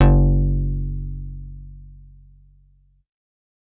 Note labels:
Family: bass; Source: synthesizer; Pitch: F#1; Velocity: 100

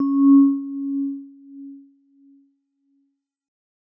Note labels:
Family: mallet percussion; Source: acoustic; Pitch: C#4; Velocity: 50; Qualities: dark, non-linear envelope

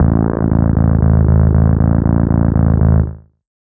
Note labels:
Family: bass; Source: synthesizer; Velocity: 50; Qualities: distorted, tempo-synced

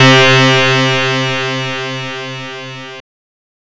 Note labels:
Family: guitar; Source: synthesizer; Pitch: C3; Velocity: 75; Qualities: bright, distorted

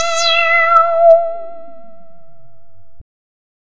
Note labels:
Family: bass; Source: synthesizer; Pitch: E5; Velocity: 127; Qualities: bright, distorted

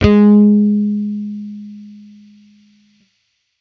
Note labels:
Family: bass; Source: electronic; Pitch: G#3; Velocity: 50; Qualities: distorted

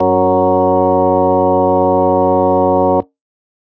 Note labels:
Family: organ; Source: electronic; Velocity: 50

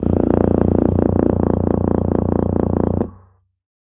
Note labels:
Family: brass; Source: acoustic; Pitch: A#0; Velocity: 127

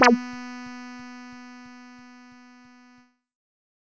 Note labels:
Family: bass; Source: synthesizer; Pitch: B3; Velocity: 25; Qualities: distorted

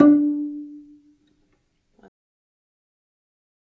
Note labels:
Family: string; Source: acoustic; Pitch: D4; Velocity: 25; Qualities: dark, fast decay, reverb

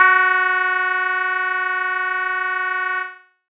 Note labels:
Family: keyboard; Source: electronic; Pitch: F#4; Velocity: 127; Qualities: bright, distorted, multiphonic

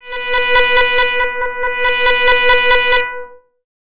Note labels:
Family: bass; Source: synthesizer; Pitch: B4; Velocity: 100; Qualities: bright, distorted, tempo-synced

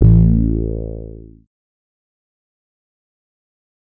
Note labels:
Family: bass; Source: synthesizer; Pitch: A1; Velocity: 25; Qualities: distorted, fast decay

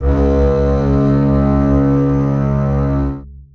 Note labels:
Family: string; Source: acoustic; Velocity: 75; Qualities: long release, reverb

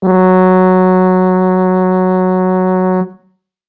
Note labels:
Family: brass; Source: acoustic; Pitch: F#3; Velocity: 75

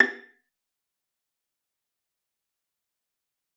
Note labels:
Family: string; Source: acoustic; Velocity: 100; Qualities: fast decay, percussive, reverb

